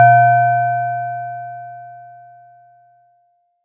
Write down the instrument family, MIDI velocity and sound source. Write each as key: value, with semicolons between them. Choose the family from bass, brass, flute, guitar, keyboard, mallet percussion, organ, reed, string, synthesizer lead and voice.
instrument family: mallet percussion; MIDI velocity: 50; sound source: acoustic